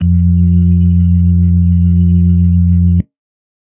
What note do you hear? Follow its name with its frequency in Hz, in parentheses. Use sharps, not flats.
F2 (87.31 Hz)